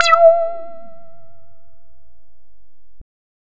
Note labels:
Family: bass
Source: synthesizer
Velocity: 75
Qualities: distorted

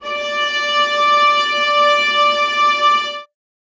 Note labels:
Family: string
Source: acoustic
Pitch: D5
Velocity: 50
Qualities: reverb

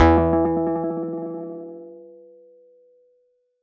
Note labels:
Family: guitar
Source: electronic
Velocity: 127

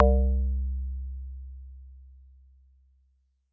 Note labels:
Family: guitar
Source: synthesizer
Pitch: C2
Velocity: 100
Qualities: dark

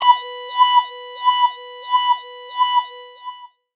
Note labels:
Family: voice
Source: synthesizer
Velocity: 25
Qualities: long release, non-linear envelope, tempo-synced

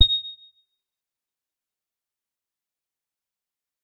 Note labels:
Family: guitar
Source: electronic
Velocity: 25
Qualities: bright, distorted, fast decay, percussive

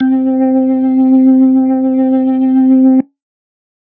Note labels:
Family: organ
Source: electronic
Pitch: C4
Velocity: 75

